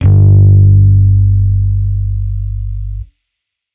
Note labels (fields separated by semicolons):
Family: bass; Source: electronic; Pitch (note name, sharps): G1; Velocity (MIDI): 50; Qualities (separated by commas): distorted